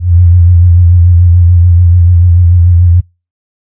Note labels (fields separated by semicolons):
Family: flute; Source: synthesizer; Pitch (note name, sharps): F2; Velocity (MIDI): 127; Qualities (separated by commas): dark